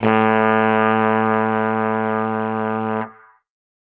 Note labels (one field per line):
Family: brass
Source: acoustic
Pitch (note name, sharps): A2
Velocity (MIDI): 75